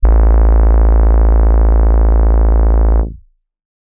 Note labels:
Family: keyboard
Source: electronic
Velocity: 100

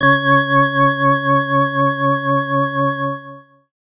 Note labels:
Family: organ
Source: electronic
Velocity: 75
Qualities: distorted

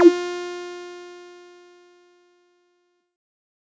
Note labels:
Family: bass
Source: synthesizer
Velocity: 75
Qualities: bright, distorted

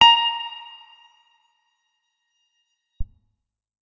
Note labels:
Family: guitar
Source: electronic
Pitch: A#5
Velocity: 50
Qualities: percussive, reverb

